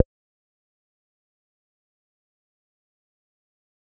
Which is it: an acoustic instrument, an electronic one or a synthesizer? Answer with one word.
synthesizer